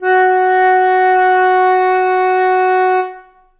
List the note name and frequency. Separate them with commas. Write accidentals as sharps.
F#4, 370 Hz